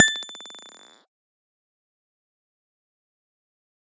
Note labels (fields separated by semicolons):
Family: guitar; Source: electronic; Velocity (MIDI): 100; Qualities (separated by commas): fast decay, percussive